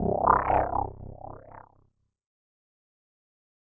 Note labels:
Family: keyboard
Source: electronic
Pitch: C1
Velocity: 100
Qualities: distorted, fast decay, non-linear envelope

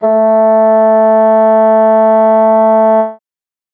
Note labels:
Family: reed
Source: acoustic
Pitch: A3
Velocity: 75

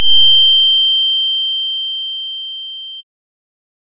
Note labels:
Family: bass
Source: synthesizer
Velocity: 100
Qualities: bright, distorted

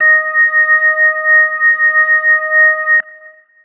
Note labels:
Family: organ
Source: electronic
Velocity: 100

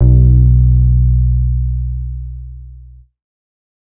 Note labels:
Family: bass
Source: synthesizer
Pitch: B1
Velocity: 25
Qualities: distorted

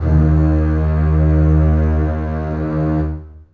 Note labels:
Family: string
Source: acoustic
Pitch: D#2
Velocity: 127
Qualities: long release, reverb

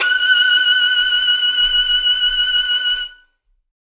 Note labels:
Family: string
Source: acoustic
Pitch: F#6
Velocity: 100

